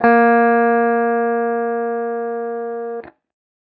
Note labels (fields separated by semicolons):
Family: guitar; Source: electronic; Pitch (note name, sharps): A#3; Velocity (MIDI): 25; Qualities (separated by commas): distorted